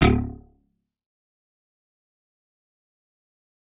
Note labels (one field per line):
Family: guitar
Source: electronic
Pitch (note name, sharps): C#1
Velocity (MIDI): 50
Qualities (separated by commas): fast decay, percussive